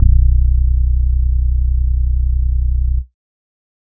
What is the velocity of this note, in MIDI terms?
50